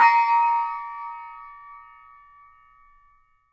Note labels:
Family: mallet percussion; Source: acoustic; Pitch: A#5; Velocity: 100

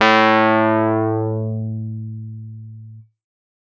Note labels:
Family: keyboard; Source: electronic; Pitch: A2; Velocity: 127; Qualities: distorted

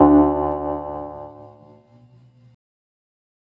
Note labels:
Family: organ; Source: electronic; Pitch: D2; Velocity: 127; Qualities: fast decay

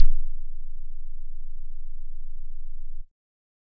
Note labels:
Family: keyboard; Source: electronic; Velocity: 25

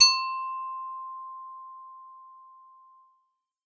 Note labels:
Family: bass; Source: synthesizer; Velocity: 50; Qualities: distorted

